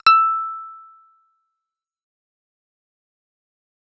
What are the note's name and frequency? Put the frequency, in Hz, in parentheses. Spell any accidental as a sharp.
E6 (1319 Hz)